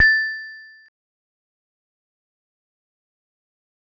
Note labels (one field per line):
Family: mallet percussion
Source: acoustic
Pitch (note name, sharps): A6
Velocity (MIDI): 25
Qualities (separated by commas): bright, fast decay, percussive